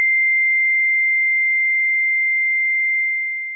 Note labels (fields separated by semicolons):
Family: synthesizer lead; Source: synthesizer; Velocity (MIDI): 127; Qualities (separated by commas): bright, long release